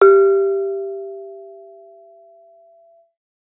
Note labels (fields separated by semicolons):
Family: mallet percussion; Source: acoustic; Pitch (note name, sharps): G4; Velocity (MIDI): 75